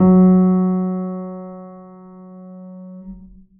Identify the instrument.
acoustic keyboard